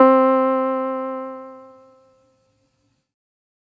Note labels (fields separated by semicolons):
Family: keyboard; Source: electronic; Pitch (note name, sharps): C4; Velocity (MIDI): 25